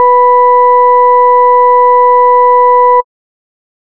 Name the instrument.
synthesizer bass